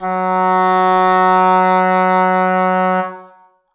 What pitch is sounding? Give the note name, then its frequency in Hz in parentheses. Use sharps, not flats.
F#3 (185 Hz)